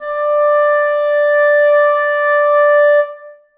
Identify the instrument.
acoustic reed instrument